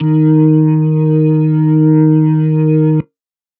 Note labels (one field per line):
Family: organ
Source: electronic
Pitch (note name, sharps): D#3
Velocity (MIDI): 127